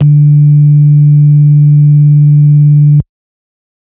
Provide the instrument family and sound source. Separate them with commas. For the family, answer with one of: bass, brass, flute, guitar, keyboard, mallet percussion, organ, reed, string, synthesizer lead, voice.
organ, electronic